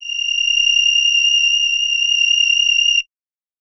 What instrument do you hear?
acoustic reed instrument